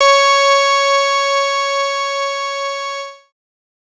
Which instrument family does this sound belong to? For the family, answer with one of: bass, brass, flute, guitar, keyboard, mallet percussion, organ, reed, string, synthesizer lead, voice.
bass